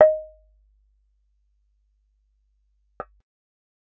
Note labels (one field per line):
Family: bass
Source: synthesizer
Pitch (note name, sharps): D#5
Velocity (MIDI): 75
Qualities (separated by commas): percussive